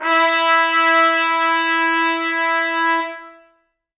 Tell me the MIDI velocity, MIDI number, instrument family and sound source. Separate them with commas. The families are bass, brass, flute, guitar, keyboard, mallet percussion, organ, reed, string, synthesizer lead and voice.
127, 64, brass, acoustic